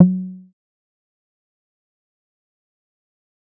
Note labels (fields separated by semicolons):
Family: bass; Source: synthesizer; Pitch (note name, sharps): F#3; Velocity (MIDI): 75; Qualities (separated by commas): dark, fast decay, percussive